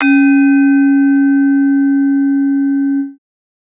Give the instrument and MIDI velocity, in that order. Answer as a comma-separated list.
acoustic mallet percussion instrument, 25